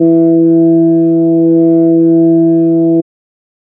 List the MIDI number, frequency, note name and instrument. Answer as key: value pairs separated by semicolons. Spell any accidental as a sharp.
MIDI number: 52; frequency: 164.8 Hz; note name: E3; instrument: electronic organ